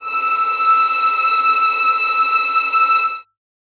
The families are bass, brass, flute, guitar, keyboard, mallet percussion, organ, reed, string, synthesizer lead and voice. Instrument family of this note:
string